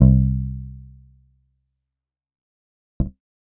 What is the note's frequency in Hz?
65.41 Hz